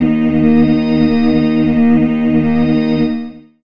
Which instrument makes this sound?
electronic organ